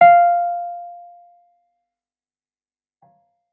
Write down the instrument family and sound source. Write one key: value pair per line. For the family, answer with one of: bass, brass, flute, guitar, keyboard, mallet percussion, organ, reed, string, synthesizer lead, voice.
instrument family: keyboard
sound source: electronic